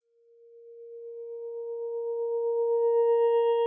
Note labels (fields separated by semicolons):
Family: guitar; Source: electronic; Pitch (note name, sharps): A#4; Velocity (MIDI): 100; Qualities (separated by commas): dark, long release